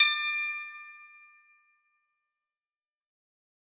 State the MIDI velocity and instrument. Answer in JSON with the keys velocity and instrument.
{"velocity": 100, "instrument": "acoustic guitar"}